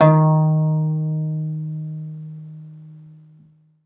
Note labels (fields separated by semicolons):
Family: guitar; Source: acoustic; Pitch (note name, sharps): D#3; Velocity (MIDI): 127; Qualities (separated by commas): reverb